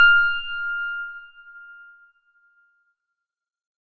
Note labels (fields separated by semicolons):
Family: organ; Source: electronic; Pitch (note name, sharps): F6; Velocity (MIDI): 75; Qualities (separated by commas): bright